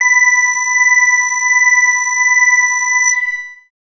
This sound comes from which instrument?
synthesizer bass